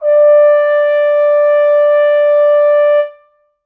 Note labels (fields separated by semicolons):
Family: brass; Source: acoustic; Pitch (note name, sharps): D5; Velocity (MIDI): 100; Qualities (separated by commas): reverb